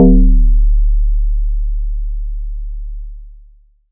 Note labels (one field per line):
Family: mallet percussion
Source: electronic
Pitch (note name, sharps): D1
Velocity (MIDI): 100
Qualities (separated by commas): long release, multiphonic